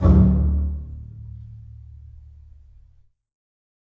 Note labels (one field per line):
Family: string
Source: acoustic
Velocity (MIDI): 127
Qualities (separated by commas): reverb